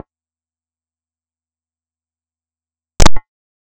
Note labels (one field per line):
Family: bass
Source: synthesizer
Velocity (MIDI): 127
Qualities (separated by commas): percussive, reverb